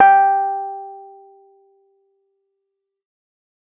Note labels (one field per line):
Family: keyboard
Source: electronic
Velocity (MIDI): 75